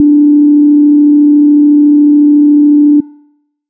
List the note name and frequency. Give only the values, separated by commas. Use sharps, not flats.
D4, 293.7 Hz